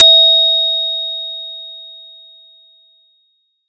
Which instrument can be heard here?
acoustic mallet percussion instrument